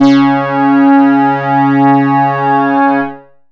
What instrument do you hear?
synthesizer bass